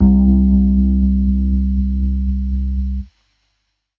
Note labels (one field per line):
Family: keyboard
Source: electronic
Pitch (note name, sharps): C2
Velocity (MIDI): 50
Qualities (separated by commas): dark